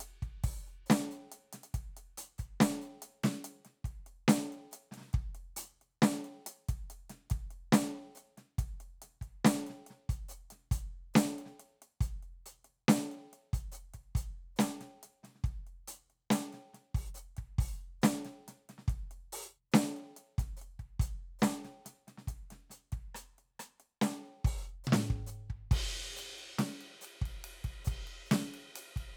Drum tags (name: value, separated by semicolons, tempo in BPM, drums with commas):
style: half-time rock; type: beat; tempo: 140 BPM; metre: 4/4; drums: crash, ride, closed hi-hat, open hi-hat, hi-hat pedal, snare, cross-stick, high tom, kick